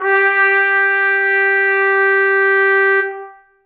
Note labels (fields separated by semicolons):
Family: brass; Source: acoustic; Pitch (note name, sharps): G4; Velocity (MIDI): 75; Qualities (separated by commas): reverb